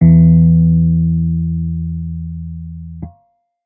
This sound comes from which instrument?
electronic keyboard